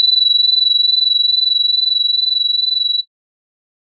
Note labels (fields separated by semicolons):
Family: organ; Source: electronic; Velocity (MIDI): 127; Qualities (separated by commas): bright